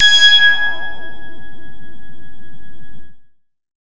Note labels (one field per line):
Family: bass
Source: synthesizer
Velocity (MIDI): 75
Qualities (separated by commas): bright, distorted